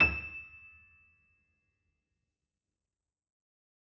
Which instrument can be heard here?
acoustic keyboard